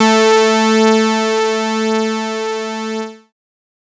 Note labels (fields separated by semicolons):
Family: bass; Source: synthesizer; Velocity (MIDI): 75; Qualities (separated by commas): bright, distorted